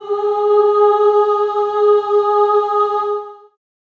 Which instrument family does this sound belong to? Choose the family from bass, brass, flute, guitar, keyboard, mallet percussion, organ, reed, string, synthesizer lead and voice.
voice